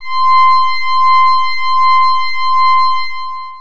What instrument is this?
electronic organ